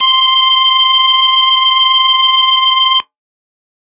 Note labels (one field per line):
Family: organ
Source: electronic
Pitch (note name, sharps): C6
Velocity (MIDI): 75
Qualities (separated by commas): distorted